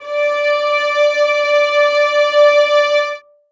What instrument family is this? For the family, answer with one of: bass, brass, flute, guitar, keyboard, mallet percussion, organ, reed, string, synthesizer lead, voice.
string